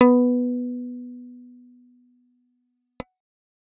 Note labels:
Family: bass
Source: synthesizer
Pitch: B3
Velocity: 127

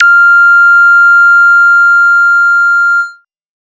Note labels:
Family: bass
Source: synthesizer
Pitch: F6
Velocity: 75

